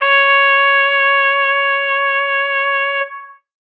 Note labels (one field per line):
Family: brass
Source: acoustic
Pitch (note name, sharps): C#5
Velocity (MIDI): 75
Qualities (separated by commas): distorted